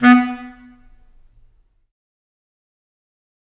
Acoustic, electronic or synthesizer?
acoustic